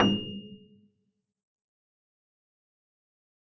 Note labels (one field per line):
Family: keyboard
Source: acoustic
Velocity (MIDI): 25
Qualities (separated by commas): percussive, reverb